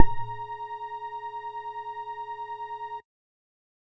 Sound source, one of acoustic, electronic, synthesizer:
synthesizer